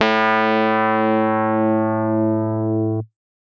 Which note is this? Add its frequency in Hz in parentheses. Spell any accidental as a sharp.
A2 (110 Hz)